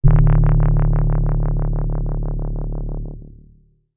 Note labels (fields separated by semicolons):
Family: keyboard; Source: electronic; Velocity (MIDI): 127; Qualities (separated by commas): dark, distorted, long release